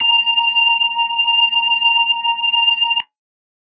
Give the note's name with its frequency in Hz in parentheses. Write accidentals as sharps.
A#5 (932.3 Hz)